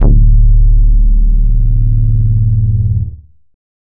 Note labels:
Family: bass; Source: synthesizer; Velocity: 50; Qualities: distorted

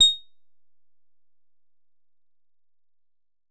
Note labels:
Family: guitar; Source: synthesizer; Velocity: 100; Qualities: bright, percussive

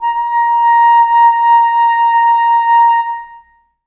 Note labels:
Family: reed; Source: acoustic; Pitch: A#5; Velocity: 50; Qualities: reverb

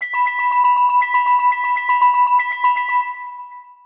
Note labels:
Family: mallet percussion; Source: synthesizer; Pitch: B5; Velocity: 25; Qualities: long release, multiphonic, tempo-synced

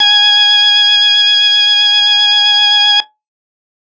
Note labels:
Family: organ; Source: electronic; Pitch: G#5; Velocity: 75; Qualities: bright, distorted

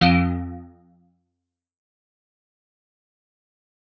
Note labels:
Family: guitar; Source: electronic; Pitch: F2; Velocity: 50; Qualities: fast decay

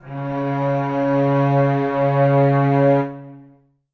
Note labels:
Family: string; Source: acoustic; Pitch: C#3; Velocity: 25; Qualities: long release, reverb

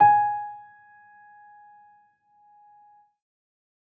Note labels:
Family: keyboard; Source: acoustic; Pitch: G#5; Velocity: 25; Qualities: percussive

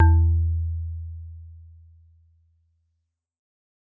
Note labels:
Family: mallet percussion; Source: acoustic; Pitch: E2; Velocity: 127

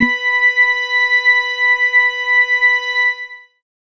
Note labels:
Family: organ; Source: electronic; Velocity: 75; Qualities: reverb

